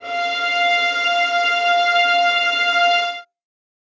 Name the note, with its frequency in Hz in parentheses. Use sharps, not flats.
F5 (698.5 Hz)